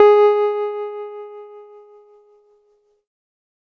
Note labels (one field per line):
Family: keyboard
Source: electronic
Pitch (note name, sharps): G#4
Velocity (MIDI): 50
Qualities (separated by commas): distorted